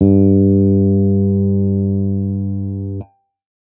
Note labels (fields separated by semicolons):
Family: bass; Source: electronic; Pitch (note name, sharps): G2; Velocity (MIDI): 75